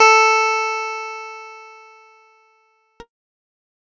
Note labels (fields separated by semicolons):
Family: keyboard; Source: electronic; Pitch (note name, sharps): A4; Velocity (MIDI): 50; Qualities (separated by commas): bright